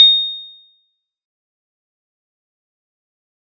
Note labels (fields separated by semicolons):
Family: mallet percussion; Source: acoustic; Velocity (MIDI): 127; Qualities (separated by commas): bright, fast decay, percussive